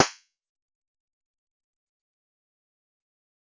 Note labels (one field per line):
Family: guitar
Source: synthesizer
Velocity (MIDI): 75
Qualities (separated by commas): fast decay, percussive